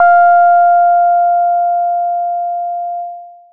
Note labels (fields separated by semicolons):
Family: bass; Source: synthesizer; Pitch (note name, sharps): F5; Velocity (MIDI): 25; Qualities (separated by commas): distorted, long release